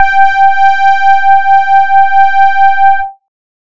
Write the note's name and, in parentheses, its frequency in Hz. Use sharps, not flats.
G5 (784 Hz)